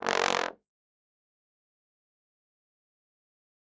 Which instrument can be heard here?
acoustic brass instrument